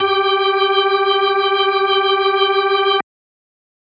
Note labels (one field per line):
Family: organ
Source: electronic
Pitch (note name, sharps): G4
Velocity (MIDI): 50